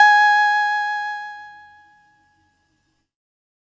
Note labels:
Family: keyboard; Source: electronic; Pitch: G#5; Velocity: 127; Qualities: distorted

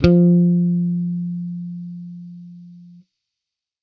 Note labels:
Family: bass; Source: electronic; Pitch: F3; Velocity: 75; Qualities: distorted

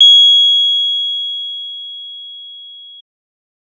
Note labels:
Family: bass; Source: synthesizer; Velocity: 75; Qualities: bright

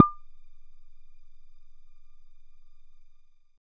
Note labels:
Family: bass; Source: synthesizer; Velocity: 25

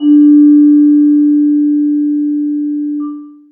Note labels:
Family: mallet percussion; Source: acoustic; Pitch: D4; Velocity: 25; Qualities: long release, reverb

